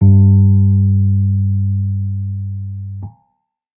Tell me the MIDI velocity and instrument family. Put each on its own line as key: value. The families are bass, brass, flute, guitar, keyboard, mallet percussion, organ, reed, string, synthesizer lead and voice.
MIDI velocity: 25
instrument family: keyboard